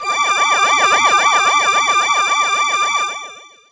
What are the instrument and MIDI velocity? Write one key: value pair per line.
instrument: synthesizer voice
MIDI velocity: 50